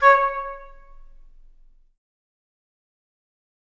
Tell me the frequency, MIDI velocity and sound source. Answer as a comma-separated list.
554.4 Hz, 127, acoustic